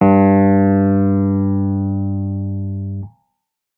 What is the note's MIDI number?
43